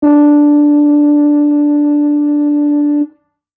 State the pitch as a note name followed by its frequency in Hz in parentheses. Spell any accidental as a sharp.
D4 (293.7 Hz)